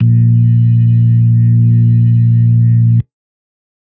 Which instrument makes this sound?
electronic organ